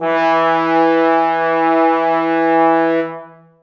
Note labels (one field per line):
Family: brass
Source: acoustic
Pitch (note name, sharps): E3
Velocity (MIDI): 100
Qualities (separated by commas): bright, reverb